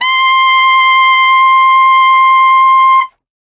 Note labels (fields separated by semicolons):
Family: reed; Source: acoustic; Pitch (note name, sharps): C6; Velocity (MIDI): 75; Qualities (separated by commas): bright